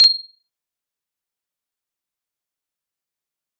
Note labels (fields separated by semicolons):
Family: guitar; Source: electronic; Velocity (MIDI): 127; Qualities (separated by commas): bright, fast decay, percussive